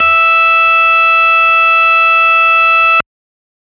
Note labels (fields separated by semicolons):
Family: organ; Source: electronic; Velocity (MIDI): 50